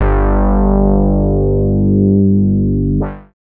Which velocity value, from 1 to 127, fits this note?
25